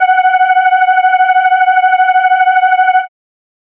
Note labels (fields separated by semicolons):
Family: organ; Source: electronic; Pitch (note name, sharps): F#5; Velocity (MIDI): 75